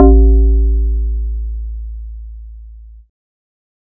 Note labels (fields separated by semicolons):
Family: bass; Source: synthesizer; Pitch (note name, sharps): A1; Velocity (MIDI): 75